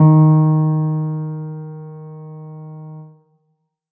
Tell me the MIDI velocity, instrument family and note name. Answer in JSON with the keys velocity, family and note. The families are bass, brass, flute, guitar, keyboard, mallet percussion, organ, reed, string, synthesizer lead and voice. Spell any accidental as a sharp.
{"velocity": 75, "family": "keyboard", "note": "D#3"}